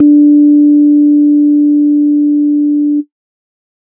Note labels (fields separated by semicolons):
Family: organ; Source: electronic; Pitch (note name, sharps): D4; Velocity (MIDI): 50; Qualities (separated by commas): dark